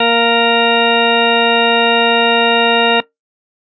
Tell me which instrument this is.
electronic organ